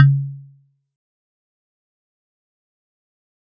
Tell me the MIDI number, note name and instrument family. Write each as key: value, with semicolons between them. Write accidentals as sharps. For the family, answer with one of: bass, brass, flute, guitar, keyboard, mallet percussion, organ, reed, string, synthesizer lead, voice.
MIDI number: 49; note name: C#3; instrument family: mallet percussion